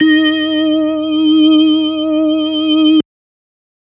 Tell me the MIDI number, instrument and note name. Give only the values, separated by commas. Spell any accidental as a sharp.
63, electronic organ, D#4